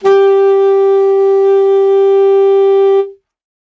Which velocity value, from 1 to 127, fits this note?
25